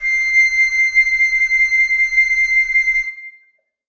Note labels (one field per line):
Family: flute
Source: acoustic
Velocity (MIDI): 50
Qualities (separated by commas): reverb